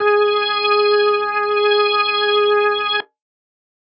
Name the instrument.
electronic organ